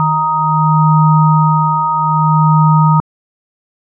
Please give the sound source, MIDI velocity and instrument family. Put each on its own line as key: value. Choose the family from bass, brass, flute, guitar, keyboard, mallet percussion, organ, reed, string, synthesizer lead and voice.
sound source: electronic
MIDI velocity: 127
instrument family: organ